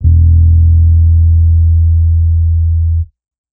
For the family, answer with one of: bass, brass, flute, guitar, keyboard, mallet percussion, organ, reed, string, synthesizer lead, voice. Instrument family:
bass